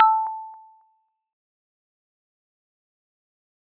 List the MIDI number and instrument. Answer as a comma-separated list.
81, acoustic mallet percussion instrument